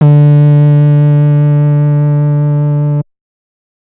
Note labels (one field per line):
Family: bass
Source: synthesizer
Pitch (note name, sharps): D3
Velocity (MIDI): 75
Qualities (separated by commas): distorted